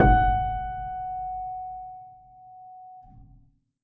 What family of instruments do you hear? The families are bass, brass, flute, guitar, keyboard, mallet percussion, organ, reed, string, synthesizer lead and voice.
keyboard